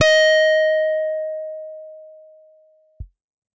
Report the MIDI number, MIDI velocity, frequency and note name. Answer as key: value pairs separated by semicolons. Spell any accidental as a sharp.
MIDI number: 75; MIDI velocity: 25; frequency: 622.3 Hz; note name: D#5